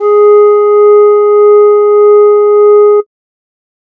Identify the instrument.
synthesizer flute